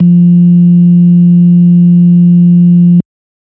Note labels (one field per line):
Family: organ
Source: electronic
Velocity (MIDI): 127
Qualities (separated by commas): dark